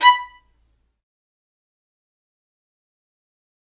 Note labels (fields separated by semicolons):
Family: string; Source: acoustic; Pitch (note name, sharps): B5; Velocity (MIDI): 75; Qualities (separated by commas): fast decay, percussive, reverb